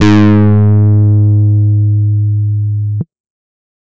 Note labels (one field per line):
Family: guitar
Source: electronic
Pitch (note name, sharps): G#2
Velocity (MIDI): 75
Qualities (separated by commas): bright, distorted